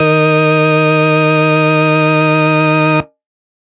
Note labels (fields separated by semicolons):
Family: organ; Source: electronic; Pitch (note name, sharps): D#3; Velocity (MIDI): 50; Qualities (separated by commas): distorted